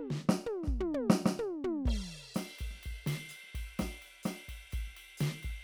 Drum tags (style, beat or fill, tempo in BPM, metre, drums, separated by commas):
bossa nova, beat, 127 BPM, 4/4, crash, ride, hi-hat pedal, snare, high tom, mid tom, floor tom, kick